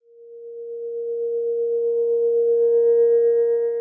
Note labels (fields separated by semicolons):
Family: guitar; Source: electronic; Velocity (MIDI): 100; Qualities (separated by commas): dark, long release